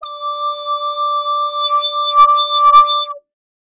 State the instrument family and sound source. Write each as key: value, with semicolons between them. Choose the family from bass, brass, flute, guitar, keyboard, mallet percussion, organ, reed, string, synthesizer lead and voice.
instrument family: bass; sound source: synthesizer